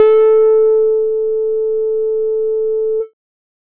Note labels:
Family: bass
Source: synthesizer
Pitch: A4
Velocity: 100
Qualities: distorted

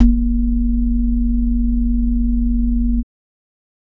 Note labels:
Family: organ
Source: electronic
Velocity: 100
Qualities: multiphonic

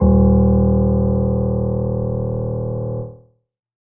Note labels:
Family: keyboard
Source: acoustic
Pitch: D#1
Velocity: 25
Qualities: reverb

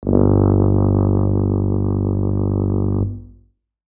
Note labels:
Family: brass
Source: acoustic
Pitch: G1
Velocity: 50

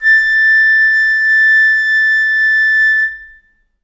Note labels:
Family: flute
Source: acoustic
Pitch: A6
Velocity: 25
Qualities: reverb

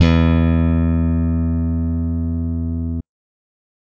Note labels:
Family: bass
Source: electronic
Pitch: E2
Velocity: 50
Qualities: bright

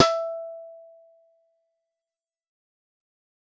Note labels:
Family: guitar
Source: synthesizer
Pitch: E5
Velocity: 100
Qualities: fast decay

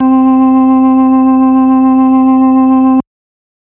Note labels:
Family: organ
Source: electronic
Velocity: 100

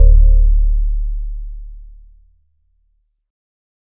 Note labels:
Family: keyboard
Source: electronic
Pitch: D1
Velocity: 75

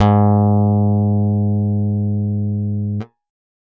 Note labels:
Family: guitar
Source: acoustic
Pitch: G#2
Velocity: 100

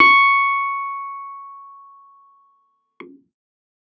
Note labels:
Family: keyboard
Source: electronic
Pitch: C#6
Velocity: 100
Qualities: distorted

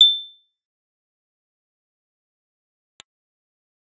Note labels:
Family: bass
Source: synthesizer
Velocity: 127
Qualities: bright, fast decay, percussive

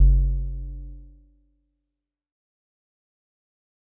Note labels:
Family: mallet percussion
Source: acoustic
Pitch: G1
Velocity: 50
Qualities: dark, fast decay

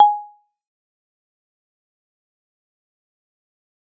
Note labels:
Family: mallet percussion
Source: acoustic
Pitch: G#5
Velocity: 100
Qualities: dark, fast decay, percussive, reverb

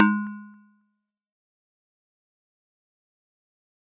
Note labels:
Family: mallet percussion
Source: acoustic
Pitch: G#3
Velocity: 127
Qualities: fast decay, percussive

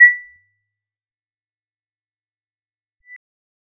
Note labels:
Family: bass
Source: synthesizer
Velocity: 25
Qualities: fast decay, percussive

